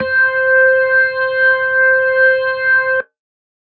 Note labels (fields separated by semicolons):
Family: organ; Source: electronic; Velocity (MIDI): 50